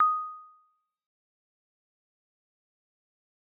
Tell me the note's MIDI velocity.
100